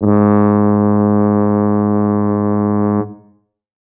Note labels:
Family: brass; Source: acoustic; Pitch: G#2; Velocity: 100; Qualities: dark

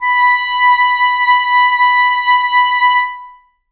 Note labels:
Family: reed; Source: acoustic; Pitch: B5; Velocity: 127; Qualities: reverb

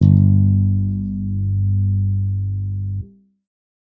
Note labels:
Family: bass; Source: electronic; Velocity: 75

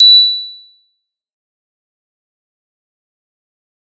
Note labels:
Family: mallet percussion; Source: acoustic; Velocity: 127; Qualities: bright, fast decay, percussive

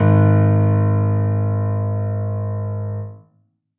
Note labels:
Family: keyboard; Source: acoustic; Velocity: 100

